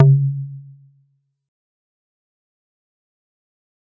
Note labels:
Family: mallet percussion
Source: acoustic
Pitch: C#3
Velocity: 75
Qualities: fast decay, percussive

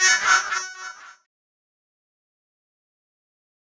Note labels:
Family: keyboard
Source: electronic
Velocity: 100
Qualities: distorted, fast decay, non-linear envelope

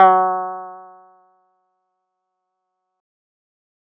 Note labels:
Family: guitar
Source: synthesizer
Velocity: 50

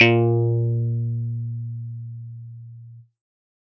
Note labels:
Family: keyboard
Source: electronic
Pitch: A#2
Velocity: 50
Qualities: distorted

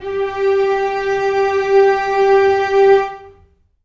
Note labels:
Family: string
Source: acoustic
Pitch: G4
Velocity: 50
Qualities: reverb

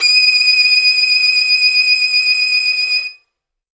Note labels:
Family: string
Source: acoustic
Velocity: 75

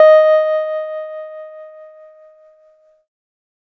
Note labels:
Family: keyboard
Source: electronic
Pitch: D#5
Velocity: 50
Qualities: distorted

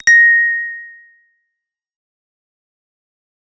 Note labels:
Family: bass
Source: synthesizer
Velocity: 75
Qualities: distorted, fast decay

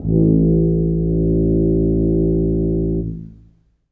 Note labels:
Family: brass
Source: acoustic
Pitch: A1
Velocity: 25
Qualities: dark, reverb

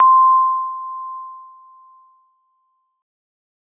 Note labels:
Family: keyboard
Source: electronic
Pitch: C6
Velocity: 25

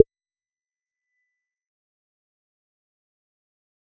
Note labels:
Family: bass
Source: synthesizer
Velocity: 50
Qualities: fast decay, percussive

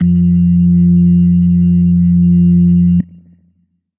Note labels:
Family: organ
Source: electronic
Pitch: F2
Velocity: 75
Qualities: dark

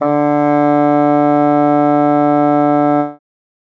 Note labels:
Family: reed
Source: acoustic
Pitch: D3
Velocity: 127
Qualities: bright

